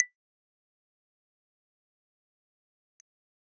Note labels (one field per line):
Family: keyboard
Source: electronic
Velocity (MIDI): 25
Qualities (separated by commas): fast decay, percussive